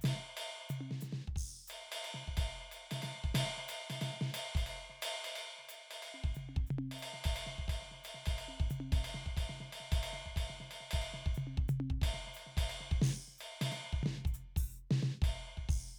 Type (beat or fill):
beat